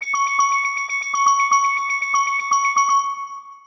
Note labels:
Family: mallet percussion; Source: synthesizer; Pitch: C#6; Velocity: 100; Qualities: long release, multiphonic, tempo-synced

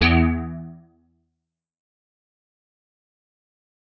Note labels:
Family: guitar; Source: electronic; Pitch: E2; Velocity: 75; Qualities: fast decay

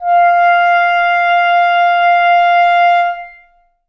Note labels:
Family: reed; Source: acoustic; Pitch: F5; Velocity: 100; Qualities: long release, reverb

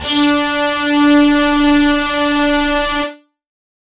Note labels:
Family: guitar; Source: electronic; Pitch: D4; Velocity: 100; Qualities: distorted

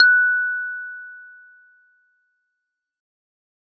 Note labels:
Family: keyboard; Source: electronic; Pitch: F#6; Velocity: 25; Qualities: fast decay

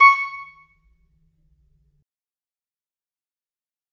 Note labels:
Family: reed; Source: acoustic; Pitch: C#6; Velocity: 75; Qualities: fast decay, percussive, reverb

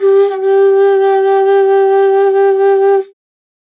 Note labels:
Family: flute; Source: acoustic; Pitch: G4; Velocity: 100

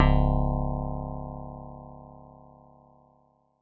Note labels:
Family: guitar; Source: synthesizer; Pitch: C#1; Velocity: 100; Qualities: dark

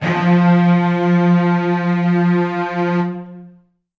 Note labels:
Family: string; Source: acoustic; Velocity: 127; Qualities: long release, reverb

